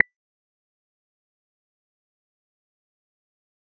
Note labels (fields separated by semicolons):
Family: bass; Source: synthesizer; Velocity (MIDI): 100; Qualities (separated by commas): fast decay, percussive